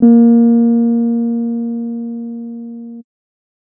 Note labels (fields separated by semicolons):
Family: keyboard; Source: electronic; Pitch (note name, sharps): A#3; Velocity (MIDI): 25; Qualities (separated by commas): dark